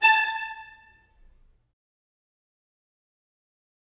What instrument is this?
acoustic string instrument